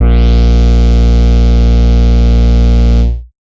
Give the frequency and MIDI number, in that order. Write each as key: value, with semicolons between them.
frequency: 58.27 Hz; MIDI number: 34